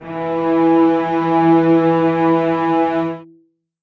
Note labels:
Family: string; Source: acoustic; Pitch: E3; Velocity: 50; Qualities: reverb

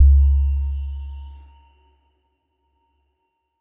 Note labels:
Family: mallet percussion; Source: electronic; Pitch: C#2; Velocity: 100; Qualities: non-linear envelope

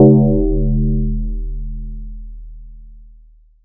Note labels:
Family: mallet percussion; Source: electronic; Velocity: 127; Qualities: multiphonic

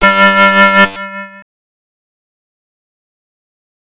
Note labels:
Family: bass; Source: synthesizer; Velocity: 25; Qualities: distorted, fast decay, multiphonic

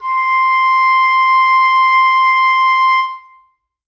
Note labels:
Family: reed; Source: acoustic; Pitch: C6; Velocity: 25; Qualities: reverb

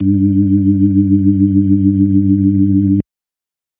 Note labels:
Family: organ; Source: electronic; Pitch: G2; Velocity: 75

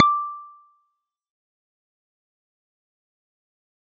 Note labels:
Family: guitar; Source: electronic; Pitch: D6; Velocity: 25; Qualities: fast decay, percussive

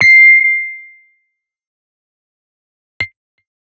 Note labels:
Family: guitar; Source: electronic; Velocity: 127; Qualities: bright, distorted, fast decay

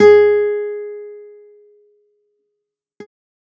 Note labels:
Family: guitar; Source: electronic; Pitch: G#4; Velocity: 75; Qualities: fast decay

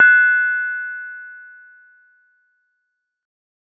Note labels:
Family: mallet percussion; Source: acoustic; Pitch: F#6; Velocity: 127; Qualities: reverb

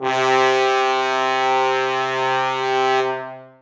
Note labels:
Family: brass; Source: acoustic; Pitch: C3; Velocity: 127; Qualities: bright, long release, reverb

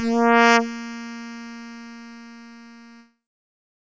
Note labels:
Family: keyboard; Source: synthesizer; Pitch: A#3; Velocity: 50; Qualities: bright, distorted

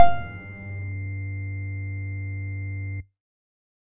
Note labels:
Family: bass; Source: synthesizer; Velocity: 50; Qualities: distorted

